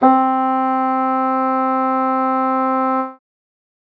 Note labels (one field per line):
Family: reed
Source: acoustic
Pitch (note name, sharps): C4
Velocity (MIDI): 100